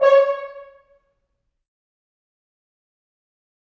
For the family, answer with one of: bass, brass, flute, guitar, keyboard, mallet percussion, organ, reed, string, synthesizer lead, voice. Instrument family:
brass